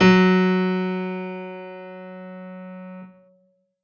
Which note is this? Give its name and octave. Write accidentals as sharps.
F#3